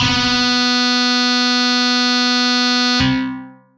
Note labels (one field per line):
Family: guitar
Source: electronic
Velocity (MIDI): 75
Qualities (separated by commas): bright, distorted, long release